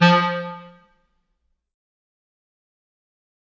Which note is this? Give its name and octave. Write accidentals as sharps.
F3